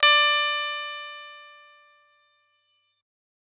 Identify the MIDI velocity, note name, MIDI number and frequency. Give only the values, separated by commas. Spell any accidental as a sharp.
127, D5, 74, 587.3 Hz